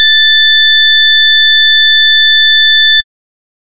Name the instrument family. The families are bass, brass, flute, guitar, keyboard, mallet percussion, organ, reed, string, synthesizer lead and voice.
bass